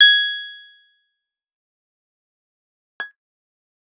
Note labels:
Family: guitar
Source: electronic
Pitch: G#6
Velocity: 50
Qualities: bright, fast decay, percussive

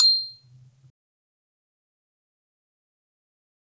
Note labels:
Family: mallet percussion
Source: acoustic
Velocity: 25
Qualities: fast decay, percussive, reverb

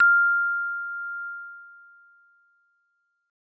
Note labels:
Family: mallet percussion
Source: acoustic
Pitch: F6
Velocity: 75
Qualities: bright

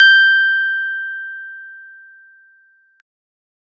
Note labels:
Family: keyboard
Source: electronic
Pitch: G6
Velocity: 100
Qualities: bright

